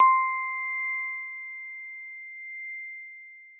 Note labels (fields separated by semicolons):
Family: mallet percussion; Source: acoustic; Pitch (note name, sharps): C6; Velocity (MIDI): 127; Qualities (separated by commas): bright